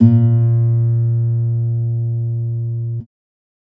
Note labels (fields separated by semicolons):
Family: guitar; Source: electronic; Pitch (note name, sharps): A#2; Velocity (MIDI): 50